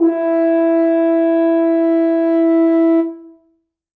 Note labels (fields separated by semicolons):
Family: brass; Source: acoustic; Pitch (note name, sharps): E4; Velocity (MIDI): 127; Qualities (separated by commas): reverb